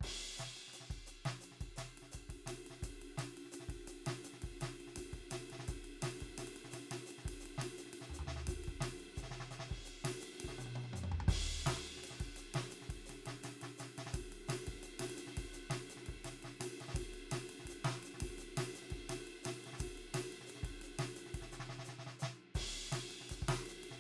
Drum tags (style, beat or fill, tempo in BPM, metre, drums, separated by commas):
breakbeat, beat, 170 BPM, 4/4, ride, ride bell, hi-hat pedal, snare, high tom, mid tom, floor tom, kick